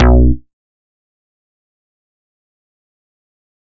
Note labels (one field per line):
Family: bass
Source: synthesizer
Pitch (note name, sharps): B1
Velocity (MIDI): 75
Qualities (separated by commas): fast decay, percussive